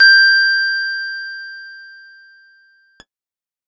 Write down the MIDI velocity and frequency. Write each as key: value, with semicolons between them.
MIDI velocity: 25; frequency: 1568 Hz